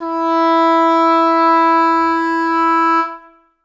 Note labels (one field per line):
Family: reed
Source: acoustic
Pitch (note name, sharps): E4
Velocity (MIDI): 127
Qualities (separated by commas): reverb